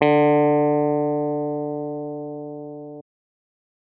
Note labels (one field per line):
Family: keyboard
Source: electronic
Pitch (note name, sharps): D3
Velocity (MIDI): 100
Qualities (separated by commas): distorted